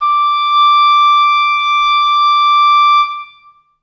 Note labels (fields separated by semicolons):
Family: reed; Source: acoustic; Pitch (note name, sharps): D6; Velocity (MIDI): 75; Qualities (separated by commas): long release, reverb